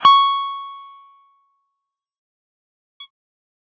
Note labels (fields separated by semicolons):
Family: guitar; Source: electronic; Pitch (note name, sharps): C#6; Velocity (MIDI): 50; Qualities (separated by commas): distorted, fast decay